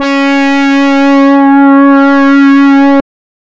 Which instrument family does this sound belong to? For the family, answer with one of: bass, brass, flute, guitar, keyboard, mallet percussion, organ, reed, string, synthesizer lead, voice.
reed